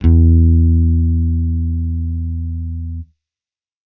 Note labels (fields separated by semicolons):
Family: bass; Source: electronic; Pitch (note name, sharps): E2; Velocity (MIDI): 25